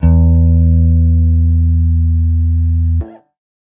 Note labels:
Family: guitar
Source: electronic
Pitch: E2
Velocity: 25

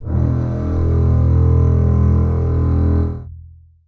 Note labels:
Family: string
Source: acoustic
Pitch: E1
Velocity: 100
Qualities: long release, reverb

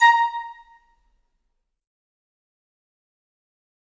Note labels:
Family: flute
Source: acoustic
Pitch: A#5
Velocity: 50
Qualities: fast decay, percussive, reverb

